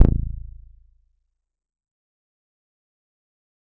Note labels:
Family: bass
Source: synthesizer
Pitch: A0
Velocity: 25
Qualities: dark, distorted, fast decay, percussive

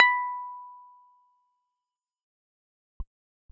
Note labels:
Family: keyboard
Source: electronic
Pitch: B5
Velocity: 100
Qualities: fast decay

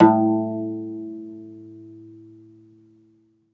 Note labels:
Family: guitar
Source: acoustic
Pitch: A2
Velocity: 75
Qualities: reverb

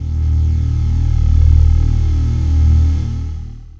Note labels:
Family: voice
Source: synthesizer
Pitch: D#1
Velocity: 75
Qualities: distorted, long release

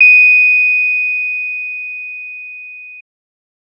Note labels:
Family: bass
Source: synthesizer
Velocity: 25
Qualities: bright

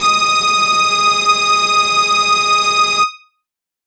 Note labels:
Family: guitar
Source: electronic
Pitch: D#6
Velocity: 50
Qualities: distorted

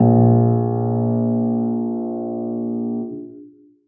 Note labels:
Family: keyboard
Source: acoustic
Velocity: 25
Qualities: long release, reverb

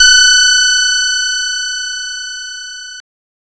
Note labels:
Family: guitar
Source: synthesizer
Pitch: F#6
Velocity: 127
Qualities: bright, distorted

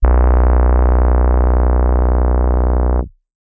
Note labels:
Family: keyboard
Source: electronic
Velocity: 127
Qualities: dark

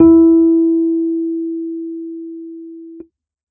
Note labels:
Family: keyboard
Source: electronic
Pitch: E4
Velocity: 75

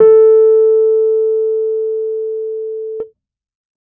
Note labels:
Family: keyboard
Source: electronic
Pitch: A4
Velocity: 75

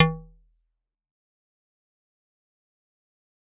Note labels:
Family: mallet percussion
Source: acoustic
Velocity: 127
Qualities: fast decay, percussive

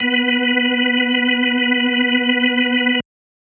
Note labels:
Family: organ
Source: electronic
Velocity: 127

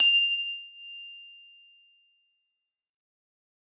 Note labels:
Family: mallet percussion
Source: acoustic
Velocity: 127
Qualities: bright, fast decay, reverb

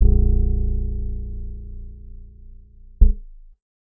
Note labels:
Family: guitar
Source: acoustic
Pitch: A#0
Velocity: 25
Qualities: dark, long release

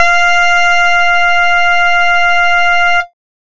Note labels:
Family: bass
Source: synthesizer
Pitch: F5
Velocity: 100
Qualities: bright, distorted, multiphonic, tempo-synced

